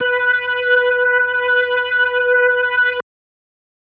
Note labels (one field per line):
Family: organ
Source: electronic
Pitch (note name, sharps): B4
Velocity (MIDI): 100